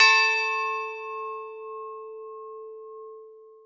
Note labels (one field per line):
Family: mallet percussion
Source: acoustic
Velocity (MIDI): 75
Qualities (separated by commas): reverb